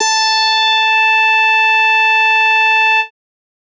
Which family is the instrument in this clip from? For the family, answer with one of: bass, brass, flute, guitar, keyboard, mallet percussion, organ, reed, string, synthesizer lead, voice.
bass